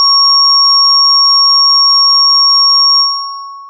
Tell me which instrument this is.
synthesizer lead